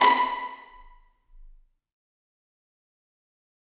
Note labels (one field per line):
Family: string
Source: acoustic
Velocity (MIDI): 127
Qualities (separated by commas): bright, fast decay, reverb